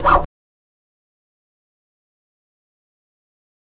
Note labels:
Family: bass; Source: electronic; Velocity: 100; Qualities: fast decay, percussive, reverb

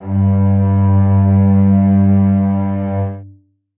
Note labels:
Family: string; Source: acoustic; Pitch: G2; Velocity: 50; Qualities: reverb

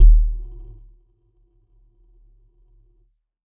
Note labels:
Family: mallet percussion; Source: electronic; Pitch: D#1; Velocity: 50; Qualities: dark, non-linear envelope, percussive

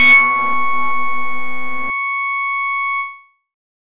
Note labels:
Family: bass; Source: synthesizer; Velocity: 100; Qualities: bright, distorted

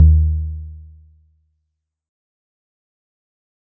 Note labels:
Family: guitar; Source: synthesizer; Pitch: D#2; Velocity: 75; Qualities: dark, fast decay

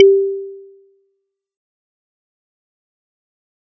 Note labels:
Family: mallet percussion; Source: acoustic; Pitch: G4; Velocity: 127; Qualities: fast decay, percussive

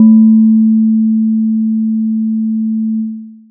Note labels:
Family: mallet percussion; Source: acoustic; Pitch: A3; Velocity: 25; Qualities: dark, long release

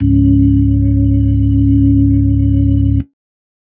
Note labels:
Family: organ; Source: electronic; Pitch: C#1; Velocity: 127; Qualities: dark

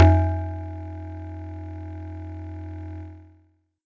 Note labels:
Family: mallet percussion; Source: acoustic; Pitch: F2; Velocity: 127; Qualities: distorted

